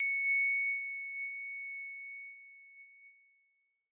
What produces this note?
electronic keyboard